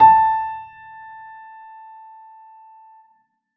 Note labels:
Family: keyboard; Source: acoustic; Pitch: A5; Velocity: 75; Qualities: reverb

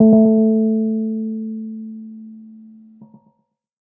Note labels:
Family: keyboard; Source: electronic; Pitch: A3; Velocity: 50; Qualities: dark, tempo-synced

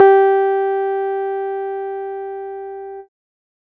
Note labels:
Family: keyboard; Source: electronic; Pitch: G4; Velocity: 25

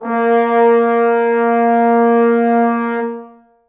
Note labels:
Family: brass; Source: acoustic; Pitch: A#3; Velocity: 100; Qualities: reverb

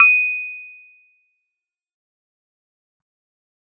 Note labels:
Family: keyboard; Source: electronic; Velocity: 75; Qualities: bright, fast decay

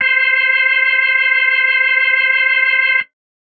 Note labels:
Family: organ; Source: electronic; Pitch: C5; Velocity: 100; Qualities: distorted

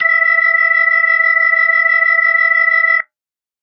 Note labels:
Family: organ; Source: electronic; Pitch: E5; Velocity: 75; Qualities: bright

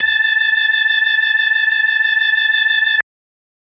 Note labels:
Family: organ; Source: electronic; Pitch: A6; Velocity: 127

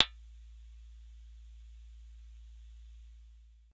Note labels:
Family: bass; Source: synthesizer; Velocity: 50

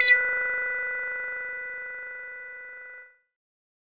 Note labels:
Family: bass; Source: synthesizer; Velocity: 100

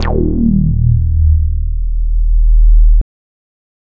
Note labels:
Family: bass; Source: synthesizer; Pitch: D#1; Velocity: 50; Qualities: distorted

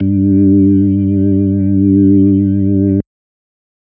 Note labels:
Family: organ; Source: electronic; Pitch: G2; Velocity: 100

